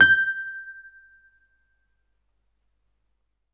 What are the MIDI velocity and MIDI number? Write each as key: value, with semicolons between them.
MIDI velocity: 127; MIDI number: 91